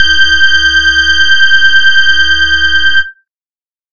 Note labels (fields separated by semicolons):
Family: bass; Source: synthesizer; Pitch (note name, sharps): G6; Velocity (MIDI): 100; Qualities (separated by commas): bright, distorted